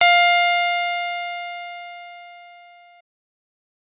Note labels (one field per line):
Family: keyboard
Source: electronic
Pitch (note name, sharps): F5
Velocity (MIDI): 100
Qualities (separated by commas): distorted